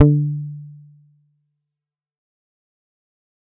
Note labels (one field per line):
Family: bass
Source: synthesizer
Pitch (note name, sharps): D3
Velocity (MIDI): 75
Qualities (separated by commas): dark, distorted, fast decay